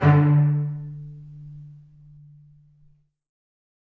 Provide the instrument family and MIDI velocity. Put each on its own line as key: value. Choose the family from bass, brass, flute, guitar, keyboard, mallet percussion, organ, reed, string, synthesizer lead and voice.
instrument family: string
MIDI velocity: 25